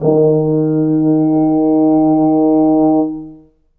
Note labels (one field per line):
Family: brass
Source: acoustic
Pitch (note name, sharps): D#3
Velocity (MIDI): 50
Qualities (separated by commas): dark, long release, reverb